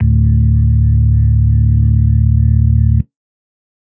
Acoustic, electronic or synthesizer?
electronic